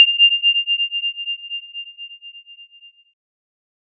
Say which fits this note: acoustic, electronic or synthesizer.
synthesizer